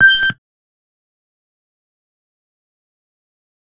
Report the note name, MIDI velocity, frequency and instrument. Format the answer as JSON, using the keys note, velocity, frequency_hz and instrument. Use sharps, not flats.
{"note": "G6", "velocity": 25, "frequency_hz": 1568, "instrument": "synthesizer bass"}